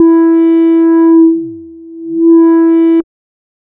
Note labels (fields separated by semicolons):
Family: bass; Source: synthesizer; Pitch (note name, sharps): E4; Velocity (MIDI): 127; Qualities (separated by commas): distorted